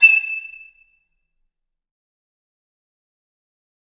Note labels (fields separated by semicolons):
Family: reed; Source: acoustic; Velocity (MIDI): 25; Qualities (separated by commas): bright, fast decay, percussive, reverb